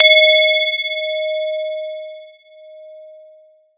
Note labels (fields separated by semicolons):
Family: mallet percussion; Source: electronic; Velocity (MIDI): 127; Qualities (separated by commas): multiphonic